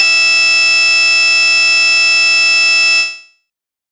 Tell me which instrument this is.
synthesizer bass